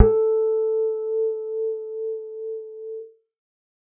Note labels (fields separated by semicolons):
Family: bass; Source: synthesizer; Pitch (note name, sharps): A4; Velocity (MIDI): 25; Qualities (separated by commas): dark, reverb